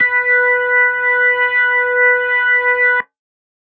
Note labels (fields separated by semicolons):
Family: organ; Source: electronic; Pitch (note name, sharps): B4; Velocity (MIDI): 127